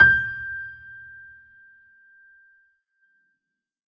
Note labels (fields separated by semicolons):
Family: keyboard; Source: acoustic; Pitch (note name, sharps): G6; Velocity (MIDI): 75; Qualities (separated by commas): reverb